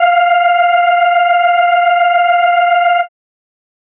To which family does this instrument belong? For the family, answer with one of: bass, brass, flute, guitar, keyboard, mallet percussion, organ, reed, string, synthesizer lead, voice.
organ